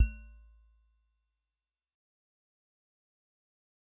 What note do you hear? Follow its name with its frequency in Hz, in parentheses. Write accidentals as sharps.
A1 (55 Hz)